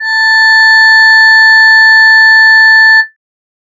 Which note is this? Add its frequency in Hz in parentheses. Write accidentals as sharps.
A5 (880 Hz)